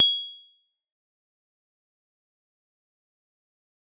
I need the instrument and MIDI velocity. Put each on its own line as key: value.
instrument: acoustic mallet percussion instrument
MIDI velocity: 127